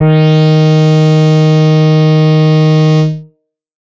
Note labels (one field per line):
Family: bass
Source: synthesizer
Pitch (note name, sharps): D#3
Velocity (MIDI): 25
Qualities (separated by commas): distorted